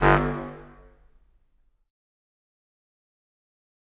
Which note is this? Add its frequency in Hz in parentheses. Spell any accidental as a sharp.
G1 (49 Hz)